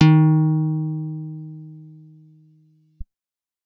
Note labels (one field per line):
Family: guitar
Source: acoustic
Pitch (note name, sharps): D#3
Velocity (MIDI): 75